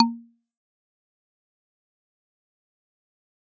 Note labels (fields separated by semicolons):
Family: mallet percussion; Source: acoustic; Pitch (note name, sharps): A#3; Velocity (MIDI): 100; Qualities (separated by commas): fast decay, percussive